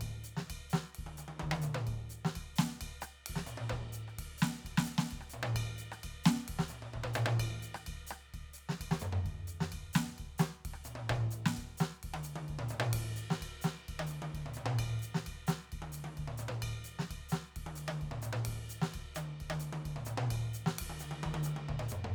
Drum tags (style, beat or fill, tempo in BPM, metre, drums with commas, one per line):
Dominican merengue
beat
130 BPM
4/4
ride, ride bell, hi-hat pedal, snare, cross-stick, high tom, mid tom, floor tom, kick